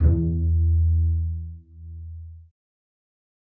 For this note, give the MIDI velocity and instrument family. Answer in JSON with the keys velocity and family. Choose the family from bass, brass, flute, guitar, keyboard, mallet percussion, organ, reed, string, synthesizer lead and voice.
{"velocity": 50, "family": "string"}